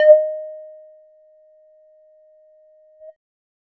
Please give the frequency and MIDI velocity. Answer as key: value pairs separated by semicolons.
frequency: 622.3 Hz; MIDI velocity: 25